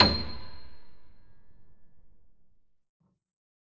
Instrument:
acoustic keyboard